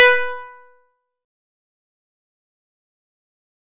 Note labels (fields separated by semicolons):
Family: guitar; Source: acoustic; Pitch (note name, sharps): B4; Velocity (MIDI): 50; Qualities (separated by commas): distorted, fast decay, percussive